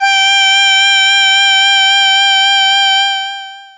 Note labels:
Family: voice; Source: synthesizer; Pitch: G5; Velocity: 75; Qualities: bright, distorted, long release

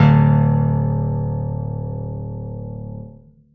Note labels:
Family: keyboard; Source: acoustic; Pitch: D1; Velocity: 127; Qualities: reverb

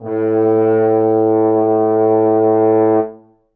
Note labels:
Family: brass; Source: acoustic; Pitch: A2; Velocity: 75; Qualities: dark, reverb

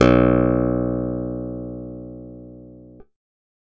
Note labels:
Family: keyboard; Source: electronic; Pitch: B1; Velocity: 100

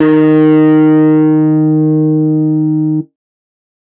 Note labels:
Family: guitar; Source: electronic; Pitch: D#3; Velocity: 75; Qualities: distorted

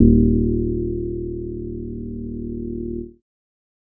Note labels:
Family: bass; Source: synthesizer; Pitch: D#1; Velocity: 127; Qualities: dark

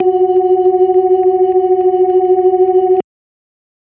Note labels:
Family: organ; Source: electronic; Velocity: 127; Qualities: dark

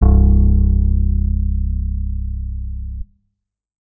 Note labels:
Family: guitar; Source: electronic; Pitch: C1; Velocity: 25; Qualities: reverb

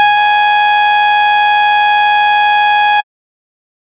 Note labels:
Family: bass; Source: synthesizer; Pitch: G#5; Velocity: 127; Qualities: bright, distorted

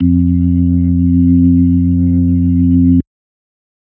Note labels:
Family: organ; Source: electronic; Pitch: F2; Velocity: 25; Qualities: dark

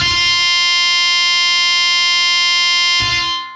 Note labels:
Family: guitar; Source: electronic; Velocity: 127; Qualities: bright, distorted, long release

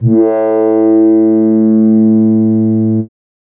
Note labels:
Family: keyboard; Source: synthesizer; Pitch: A2; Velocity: 100

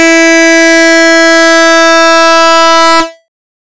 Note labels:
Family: bass; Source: synthesizer; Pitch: E4; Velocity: 75; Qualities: bright, distorted

